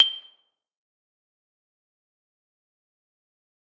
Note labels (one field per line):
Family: mallet percussion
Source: acoustic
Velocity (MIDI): 127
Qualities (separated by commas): bright, fast decay, percussive, reverb